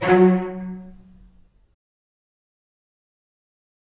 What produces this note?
acoustic string instrument